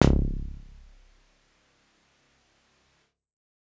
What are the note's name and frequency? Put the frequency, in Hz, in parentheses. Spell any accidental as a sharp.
C1 (32.7 Hz)